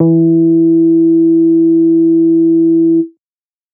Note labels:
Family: bass; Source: synthesizer; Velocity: 50

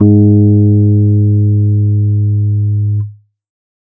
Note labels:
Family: keyboard; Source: electronic; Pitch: G#2; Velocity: 75; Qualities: dark

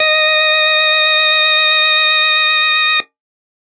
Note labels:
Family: organ; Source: electronic; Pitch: D#5; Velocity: 100

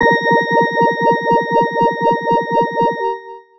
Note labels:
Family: organ; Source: electronic; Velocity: 50; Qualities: distorted

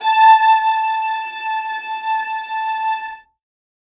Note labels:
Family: string; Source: acoustic; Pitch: A5; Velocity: 127; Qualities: reverb

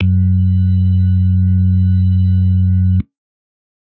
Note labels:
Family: organ; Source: electronic; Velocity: 127; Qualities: dark

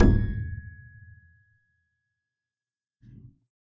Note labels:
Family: keyboard; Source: acoustic; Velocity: 25; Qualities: reverb

